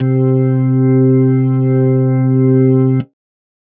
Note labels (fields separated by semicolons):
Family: organ; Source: electronic; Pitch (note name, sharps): C3; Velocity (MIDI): 25